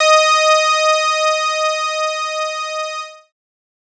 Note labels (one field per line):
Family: bass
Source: synthesizer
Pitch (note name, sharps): D#5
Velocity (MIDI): 100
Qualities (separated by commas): bright, distorted